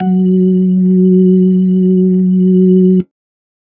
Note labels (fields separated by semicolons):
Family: organ; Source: electronic; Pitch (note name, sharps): F#3; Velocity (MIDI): 100